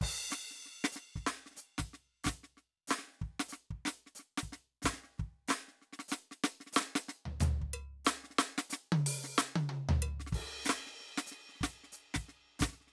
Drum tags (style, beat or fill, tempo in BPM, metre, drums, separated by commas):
New Orleans funk, beat, 93 BPM, 4/4, crash, ride, closed hi-hat, hi-hat pedal, percussion, snare, high tom, floor tom, kick